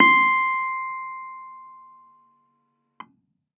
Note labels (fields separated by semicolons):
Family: keyboard; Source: electronic; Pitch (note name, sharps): C6; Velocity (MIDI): 50; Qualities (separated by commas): distorted